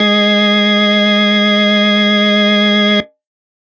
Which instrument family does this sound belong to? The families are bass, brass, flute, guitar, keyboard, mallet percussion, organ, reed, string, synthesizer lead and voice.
organ